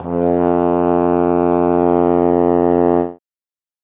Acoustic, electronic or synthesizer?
acoustic